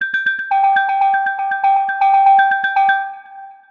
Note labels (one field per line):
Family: mallet percussion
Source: synthesizer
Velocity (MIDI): 100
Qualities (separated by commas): long release, multiphonic, percussive, tempo-synced